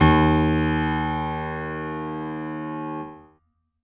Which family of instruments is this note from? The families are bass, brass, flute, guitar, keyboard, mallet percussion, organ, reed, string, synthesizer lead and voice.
keyboard